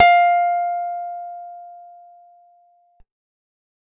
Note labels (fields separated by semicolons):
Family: guitar; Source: acoustic; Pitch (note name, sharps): F5; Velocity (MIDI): 127